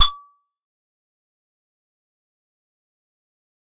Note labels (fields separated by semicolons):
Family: keyboard; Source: acoustic; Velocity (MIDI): 50; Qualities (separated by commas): fast decay, percussive